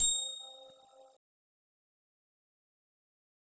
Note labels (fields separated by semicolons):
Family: guitar; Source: electronic; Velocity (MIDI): 127; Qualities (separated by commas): bright, fast decay, percussive, reverb